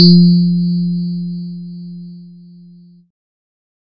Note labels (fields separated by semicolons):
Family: keyboard; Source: electronic; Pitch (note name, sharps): F3; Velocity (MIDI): 127; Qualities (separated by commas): bright, distorted